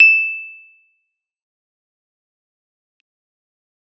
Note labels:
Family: keyboard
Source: electronic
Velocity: 75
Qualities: bright, fast decay, percussive

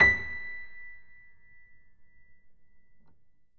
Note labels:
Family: keyboard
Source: acoustic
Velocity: 75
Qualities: reverb

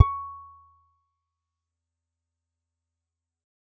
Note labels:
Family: guitar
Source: acoustic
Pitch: C#6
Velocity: 25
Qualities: fast decay, percussive

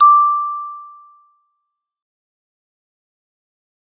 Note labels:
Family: mallet percussion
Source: acoustic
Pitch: D6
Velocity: 100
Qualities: fast decay

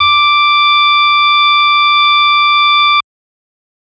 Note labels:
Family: organ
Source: electronic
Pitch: D6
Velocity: 127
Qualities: bright

